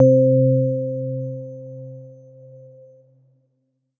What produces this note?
electronic keyboard